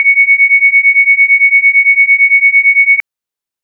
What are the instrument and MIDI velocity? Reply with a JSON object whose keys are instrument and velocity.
{"instrument": "electronic organ", "velocity": 50}